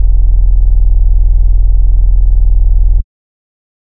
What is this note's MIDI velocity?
50